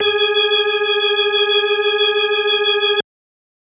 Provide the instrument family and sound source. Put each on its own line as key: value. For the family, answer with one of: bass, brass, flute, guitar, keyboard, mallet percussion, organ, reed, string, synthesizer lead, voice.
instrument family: organ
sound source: electronic